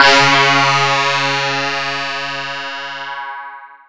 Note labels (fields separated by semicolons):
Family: mallet percussion; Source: electronic; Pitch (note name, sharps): C#3; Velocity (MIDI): 100; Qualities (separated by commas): bright, distorted, long release, non-linear envelope